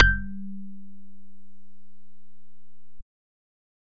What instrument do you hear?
synthesizer bass